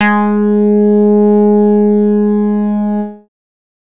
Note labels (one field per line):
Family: bass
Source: synthesizer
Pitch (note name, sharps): G#3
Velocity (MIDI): 75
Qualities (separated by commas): distorted